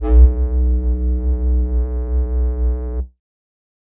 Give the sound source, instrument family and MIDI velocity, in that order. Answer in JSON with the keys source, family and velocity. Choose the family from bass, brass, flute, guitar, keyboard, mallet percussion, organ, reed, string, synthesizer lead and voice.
{"source": "synthesizer", "family": "flute", "velocity": 25}